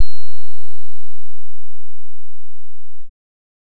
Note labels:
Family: bass; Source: synthesizer; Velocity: 100; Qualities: distorted

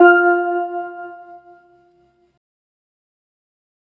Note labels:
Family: organ; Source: electronic; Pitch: F4; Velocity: 127; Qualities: fast decay

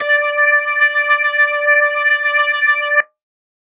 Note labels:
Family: organ; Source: electronic; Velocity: 50; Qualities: distorted

